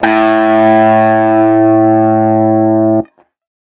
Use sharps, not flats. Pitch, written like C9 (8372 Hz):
A2 (110 Hz)